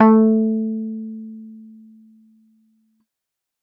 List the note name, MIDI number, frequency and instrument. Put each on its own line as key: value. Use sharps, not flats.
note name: A3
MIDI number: 57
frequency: 220 Hz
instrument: electronic keyboard